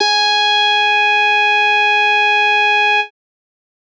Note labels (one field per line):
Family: bass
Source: synthesizer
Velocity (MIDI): 75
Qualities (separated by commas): bright, distorted